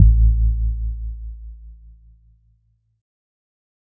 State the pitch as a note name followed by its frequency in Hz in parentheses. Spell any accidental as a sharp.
A1 (55 Hz)